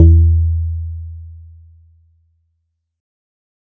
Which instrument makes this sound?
synthesizer guitar